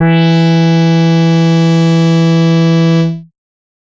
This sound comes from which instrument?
synthesizer bass